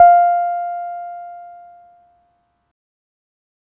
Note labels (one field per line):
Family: keyboard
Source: electronic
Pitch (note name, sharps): F5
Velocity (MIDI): 100